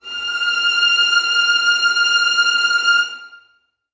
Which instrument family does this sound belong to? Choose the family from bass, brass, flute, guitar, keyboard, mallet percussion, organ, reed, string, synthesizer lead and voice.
string